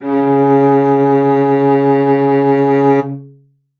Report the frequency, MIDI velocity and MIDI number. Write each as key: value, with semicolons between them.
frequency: 138.6 Hz; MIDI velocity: 100; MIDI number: 49